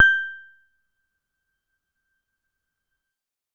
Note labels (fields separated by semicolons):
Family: keyboard; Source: electronic; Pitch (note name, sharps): G6; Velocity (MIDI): 50; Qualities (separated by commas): percussive, reverb